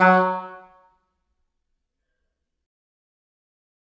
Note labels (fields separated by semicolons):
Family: reed; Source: acoustic; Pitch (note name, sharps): F#3; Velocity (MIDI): 100; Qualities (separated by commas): fast decay, percussive, reverb